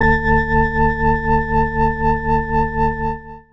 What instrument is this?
electronic organ